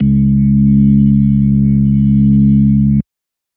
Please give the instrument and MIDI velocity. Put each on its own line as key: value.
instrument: electronic organ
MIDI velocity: 25